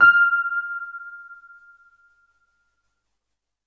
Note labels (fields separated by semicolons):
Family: keyboard; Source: electronic; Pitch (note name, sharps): F6; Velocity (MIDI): 75